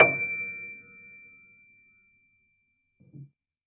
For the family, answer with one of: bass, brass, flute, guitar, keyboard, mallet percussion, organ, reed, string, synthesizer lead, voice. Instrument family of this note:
keyboard